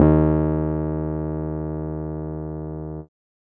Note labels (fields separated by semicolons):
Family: keyboard; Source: electronic; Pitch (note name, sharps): D#2; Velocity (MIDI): 50